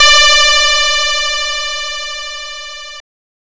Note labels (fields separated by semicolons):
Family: guitar; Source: synthesizer; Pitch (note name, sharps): D5; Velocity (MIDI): 127; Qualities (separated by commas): bright, distorted